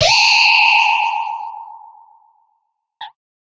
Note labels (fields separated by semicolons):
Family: guitar; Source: electronic; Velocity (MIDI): 127; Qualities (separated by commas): bright, distorted